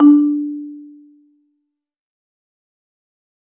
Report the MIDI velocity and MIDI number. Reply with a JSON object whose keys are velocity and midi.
{"velocity": 25, "midi": 62}